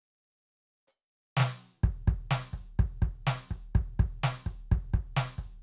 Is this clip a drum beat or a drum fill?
beat